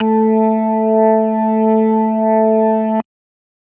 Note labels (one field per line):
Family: organ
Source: electronic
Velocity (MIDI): 100